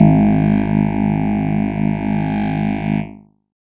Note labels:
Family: keyboard; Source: electronic; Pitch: G#1; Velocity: 100; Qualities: bright, distorted, multiphonic

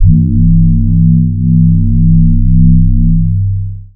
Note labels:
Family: bass; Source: synthesizer; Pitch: C1; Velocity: 25; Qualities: long release

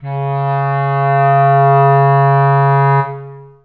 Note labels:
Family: reed; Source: acoustic; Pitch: C#3; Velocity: 127; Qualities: long release, reverb

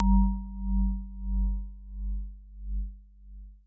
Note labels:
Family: mallet percussion; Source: acoustic; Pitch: G1; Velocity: 127; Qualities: long release, non-linear envelope

